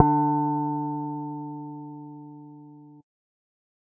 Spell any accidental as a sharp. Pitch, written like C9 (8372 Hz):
D3 (146.8 Hz)